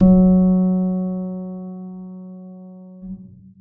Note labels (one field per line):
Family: keyboard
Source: acoustic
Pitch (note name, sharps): F#3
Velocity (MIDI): 50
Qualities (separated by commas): dark, reverb